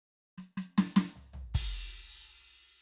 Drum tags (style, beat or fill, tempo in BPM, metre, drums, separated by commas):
rock, fill, 75 BPM, 4/4, crash, snare, floor tom, kick